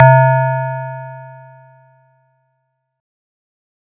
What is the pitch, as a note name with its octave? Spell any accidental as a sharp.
C3